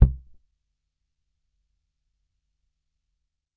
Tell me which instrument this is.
electronic bass